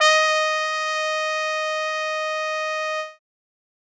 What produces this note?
acoustic brass instrument